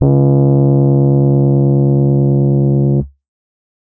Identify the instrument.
electronic keyboard